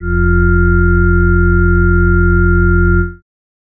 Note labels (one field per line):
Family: organ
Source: electronic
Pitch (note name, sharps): F1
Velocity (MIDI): 127